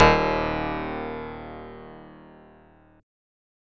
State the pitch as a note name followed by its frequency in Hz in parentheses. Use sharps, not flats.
D#1 (38.89 Hz)